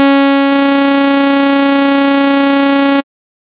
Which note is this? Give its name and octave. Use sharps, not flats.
C#4